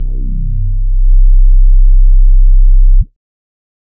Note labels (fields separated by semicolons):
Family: bass; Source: synthesizer; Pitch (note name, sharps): C1; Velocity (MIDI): 25; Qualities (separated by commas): dark, distorted